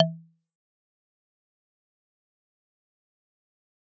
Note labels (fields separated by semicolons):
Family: mallet percussion; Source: acoustic; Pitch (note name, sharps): E3; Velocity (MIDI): 25; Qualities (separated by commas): fast decay, percussive